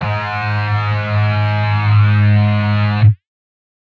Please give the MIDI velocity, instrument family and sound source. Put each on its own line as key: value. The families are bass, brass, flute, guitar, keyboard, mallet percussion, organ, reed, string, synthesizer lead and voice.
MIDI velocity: 100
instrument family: guitar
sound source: synthesizer